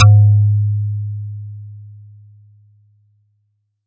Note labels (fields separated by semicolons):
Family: mallet percussion; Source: acoustic; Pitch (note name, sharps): G#2; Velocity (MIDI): 25